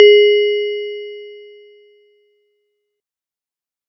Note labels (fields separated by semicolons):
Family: mallet percussion; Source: acoustic; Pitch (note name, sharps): G#4; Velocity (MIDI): 50